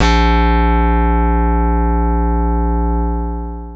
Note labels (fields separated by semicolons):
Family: keyboard; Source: electronic; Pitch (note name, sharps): A#1; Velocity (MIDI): 50; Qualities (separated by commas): bright, long release